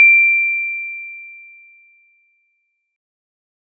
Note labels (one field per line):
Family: mallet percussion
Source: acoustic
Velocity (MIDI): 25